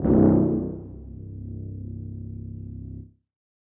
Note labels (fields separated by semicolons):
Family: brass; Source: acoustic; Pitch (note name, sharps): C1; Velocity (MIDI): 50; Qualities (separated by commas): reverb